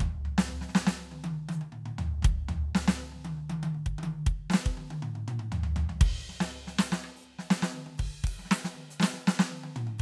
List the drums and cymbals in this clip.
crash, ride, open hi-hat, hi-hat pedal, snare, cross-stick, high tom, mid tom, floor tom and kick